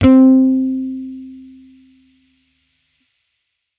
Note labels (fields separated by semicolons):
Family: bass; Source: electronic; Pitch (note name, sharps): C4; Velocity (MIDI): 25; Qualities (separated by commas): distorted